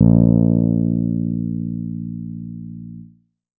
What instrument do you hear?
synthesizer bass